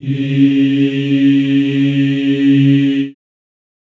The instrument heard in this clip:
acoustic voice